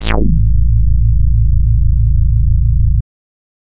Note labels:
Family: bass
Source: synthesizer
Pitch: A0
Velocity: 25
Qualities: distorted

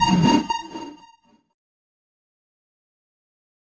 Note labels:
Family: keyboard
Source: electronic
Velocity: 50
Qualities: fast decay, non-linear envelope

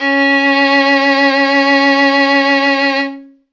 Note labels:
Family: string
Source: acoustic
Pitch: C#4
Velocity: 75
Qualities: bright

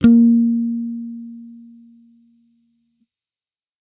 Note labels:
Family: bass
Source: electronic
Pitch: A#3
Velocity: 75

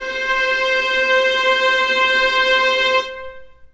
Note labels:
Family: string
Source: acoustic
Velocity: 50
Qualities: long release, reverb

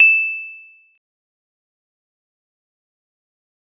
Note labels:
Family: mallet percussion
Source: acoustic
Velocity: 25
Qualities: bright, fast decay, percussive

